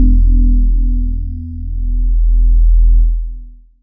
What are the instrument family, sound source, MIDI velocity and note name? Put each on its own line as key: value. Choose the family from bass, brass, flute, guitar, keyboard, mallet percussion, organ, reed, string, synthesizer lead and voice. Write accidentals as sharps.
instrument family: voice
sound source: synthesizer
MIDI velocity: 127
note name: E1